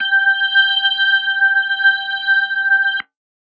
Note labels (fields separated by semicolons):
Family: organ; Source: electronic; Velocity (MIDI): 127